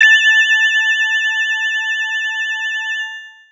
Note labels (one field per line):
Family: organ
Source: electronic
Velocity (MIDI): 25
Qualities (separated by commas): bright